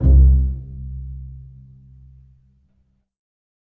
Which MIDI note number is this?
36